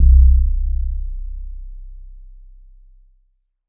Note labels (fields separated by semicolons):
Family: guitar; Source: synthesizer; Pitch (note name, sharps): C1; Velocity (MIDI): 50; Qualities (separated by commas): dark